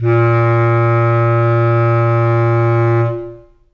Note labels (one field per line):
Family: reed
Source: acoustic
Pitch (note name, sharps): A#2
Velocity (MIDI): 50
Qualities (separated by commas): long release, reverb